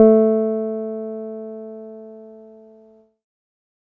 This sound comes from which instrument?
electronic keyboard